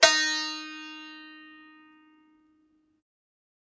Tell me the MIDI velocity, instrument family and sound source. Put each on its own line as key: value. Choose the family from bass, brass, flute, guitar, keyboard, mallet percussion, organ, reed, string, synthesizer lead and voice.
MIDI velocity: 127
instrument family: guitar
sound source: acoustic